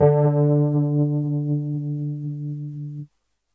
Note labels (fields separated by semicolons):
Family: keyboard; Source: electronic; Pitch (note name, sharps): D3; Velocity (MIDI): 75